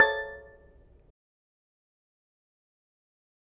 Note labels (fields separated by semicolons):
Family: mallet percussion; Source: acoustic; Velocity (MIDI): 25; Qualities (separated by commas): fast decay, percussive, reverb